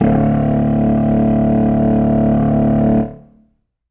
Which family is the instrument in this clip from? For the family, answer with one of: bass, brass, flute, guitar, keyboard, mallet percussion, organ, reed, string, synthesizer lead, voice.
reed